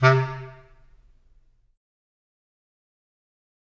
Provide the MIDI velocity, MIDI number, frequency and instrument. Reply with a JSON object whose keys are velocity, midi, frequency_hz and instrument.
{"velocity": 75, "midi": 48, "frequency_hz": 130.8, "instrument": "acoustic reed instrument"}